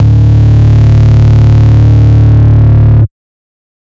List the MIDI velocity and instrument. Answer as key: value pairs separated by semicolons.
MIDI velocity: 127; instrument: synthesizer bass